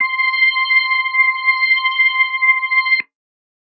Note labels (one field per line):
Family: organ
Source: electronic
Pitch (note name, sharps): C6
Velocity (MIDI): 50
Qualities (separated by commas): distorted